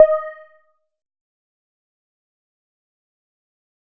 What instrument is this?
synthesizer bass